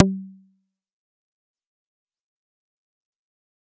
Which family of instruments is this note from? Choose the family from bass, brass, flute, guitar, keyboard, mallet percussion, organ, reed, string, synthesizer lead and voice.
bass